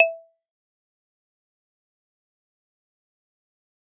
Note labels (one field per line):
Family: mallet percussion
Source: acoustic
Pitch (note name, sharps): E5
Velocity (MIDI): 50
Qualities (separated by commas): fast decay, percussive